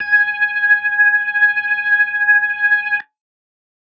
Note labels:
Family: organ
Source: electronic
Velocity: 75

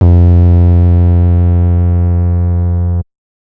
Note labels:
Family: bass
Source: synthesizer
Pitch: F2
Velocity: 127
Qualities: distorted

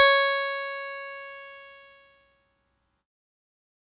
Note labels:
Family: keyboard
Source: electronic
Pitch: C#5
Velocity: 75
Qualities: bright, distorted

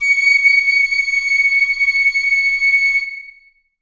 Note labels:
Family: reed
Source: acoustic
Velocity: 75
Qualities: reverb

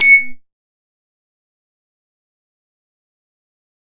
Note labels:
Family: bass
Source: synthesizer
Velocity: 100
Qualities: distorted, fast decay, percussive

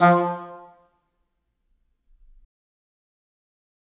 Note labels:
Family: reed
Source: acoustic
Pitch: F3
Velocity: 25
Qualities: fast decay, percussive, reverb

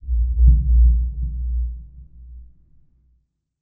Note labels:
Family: synthesizer lead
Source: synthesizer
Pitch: A#1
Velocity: 25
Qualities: dark, non-linear envelope, reverb

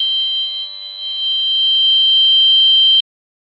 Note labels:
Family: organ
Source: electronic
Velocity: 50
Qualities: bright

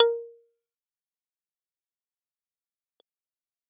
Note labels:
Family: keyboard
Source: electronic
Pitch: A#4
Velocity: 100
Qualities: fast decay, percussive

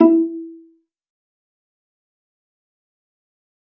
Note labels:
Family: string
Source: acoustic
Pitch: E4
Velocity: 50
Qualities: fast decay, percussive, reverb

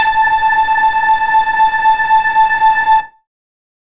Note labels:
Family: bass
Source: synthesizer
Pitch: A5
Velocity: 25

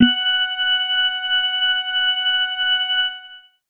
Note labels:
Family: organ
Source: electronic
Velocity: 100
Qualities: reverb

